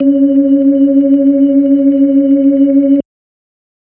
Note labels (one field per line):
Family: organ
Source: electronic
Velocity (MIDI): 100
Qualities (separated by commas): dark